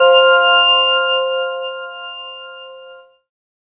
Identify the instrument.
synthesizer keyboard